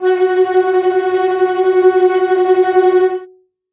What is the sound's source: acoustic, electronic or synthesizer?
acoustic